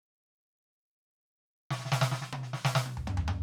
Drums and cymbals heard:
snare, high tom, mid tom and floor tom